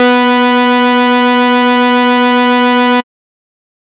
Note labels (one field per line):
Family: bass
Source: synthesizer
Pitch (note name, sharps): B3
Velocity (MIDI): 25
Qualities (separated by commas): bright, distorted